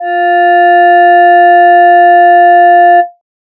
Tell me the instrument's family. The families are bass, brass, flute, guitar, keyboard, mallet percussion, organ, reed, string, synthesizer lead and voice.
voice